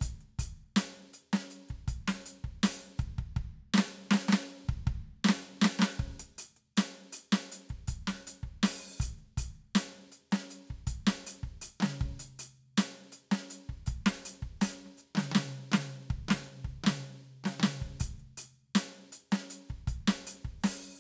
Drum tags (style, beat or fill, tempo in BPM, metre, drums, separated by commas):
funk, beat, 80 BPM, 4/4, crash, ride, closed hi-hat, open hi-hat, hi-hat pedal, snare, high tom, kick